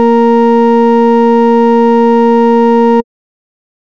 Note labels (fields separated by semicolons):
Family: bass; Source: synthesizer; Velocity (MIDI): 127; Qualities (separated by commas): distorted